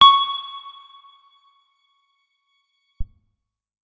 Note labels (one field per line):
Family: guitar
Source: electronic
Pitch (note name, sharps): C#6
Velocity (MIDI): 50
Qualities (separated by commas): percussive, reverb